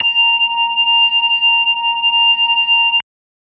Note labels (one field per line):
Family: organ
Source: electronic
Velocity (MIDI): 50